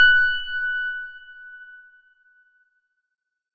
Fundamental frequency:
1480 Hz